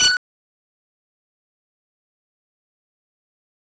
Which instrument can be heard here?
synthesizer bass